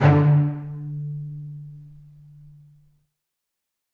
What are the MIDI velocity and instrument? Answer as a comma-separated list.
127, acoustic string instrument